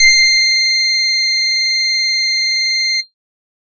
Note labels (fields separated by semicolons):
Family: bass; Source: synthesizer; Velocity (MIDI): 75